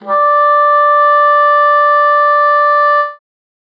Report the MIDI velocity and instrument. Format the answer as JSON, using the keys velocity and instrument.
{"velocity": 25, "instrument": "acoustic reed instrument"}